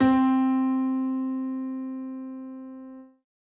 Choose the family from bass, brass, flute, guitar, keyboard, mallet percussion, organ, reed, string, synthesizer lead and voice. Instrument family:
keyboard